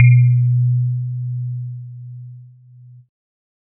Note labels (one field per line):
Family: keyboard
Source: electronic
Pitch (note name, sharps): B2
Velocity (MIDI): 127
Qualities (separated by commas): multiphonic